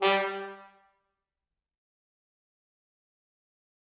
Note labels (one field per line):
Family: brass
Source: acoustic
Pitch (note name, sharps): G3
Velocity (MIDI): 127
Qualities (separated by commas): bright, fast decay, reverb